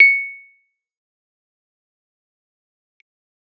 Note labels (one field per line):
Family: keyboard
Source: electronic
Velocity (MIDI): 50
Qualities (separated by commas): fast decay, percussive